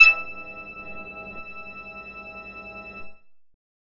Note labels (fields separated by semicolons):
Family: bass; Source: synthesizer; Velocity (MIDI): 75